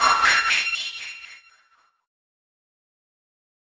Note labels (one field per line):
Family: keyboard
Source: electronic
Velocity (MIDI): 127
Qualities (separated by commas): fast decay, non-linear envelope